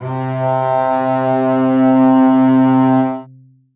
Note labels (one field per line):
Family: string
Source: acoustic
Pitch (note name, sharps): C3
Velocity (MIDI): 100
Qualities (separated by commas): long release, reverb